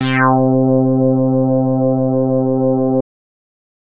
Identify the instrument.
synthesizer bass